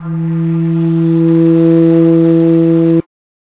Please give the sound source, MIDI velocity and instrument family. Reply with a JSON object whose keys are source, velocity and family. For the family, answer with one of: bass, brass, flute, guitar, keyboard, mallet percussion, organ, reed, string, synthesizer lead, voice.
{"source": "acoustic", "velocity": 50, "family": "flute"}